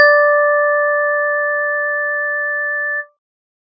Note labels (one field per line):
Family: organ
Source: electronic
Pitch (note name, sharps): D5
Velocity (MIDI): 25